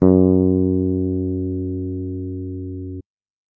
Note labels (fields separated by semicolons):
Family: bass; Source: electronic; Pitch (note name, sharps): F#2; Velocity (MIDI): 100